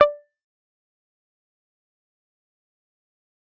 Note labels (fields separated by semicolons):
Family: guitar; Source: electronic; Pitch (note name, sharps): D5; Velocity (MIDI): 100; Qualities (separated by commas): fast decay, percussive